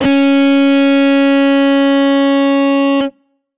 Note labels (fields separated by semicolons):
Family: guitar; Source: electronic; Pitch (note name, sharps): C#4; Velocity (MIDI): 50; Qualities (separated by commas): bright, distorted